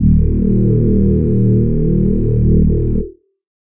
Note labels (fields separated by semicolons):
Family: voice; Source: synthesizer; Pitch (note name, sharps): D#1; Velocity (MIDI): 50; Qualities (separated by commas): multiphonic